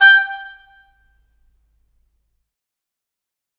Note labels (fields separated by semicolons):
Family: reed; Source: acoustic; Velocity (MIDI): 127; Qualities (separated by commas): fast decay, percussive, reverb